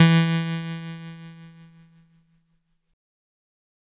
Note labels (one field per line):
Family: keyboard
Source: electronic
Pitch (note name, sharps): E3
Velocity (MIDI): 25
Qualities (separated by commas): bright, distorted